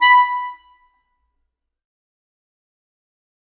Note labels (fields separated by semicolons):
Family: reed; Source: acoustic; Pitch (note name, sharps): B5; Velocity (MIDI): 75; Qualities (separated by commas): fast decay, reverb